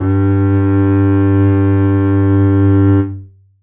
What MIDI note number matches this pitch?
43